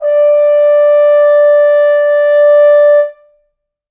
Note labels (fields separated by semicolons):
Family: brass; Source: acoustic; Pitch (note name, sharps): D5; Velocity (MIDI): 75; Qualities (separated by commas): reverb